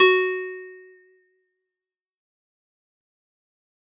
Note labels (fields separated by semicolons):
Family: guitar; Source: acoustic; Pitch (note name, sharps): F#4; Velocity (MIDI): 127; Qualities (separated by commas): fast decay